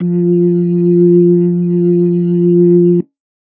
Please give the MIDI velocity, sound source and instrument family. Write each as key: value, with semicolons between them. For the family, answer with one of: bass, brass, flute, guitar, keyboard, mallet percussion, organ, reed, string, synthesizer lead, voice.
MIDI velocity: 50; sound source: electronic; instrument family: organ